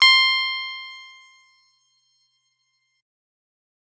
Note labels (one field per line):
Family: guitar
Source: electronic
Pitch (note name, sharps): C6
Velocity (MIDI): 100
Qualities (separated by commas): bright